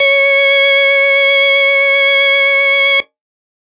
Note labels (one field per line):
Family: organ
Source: electronic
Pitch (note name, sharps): C#5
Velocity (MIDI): 25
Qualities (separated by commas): distorted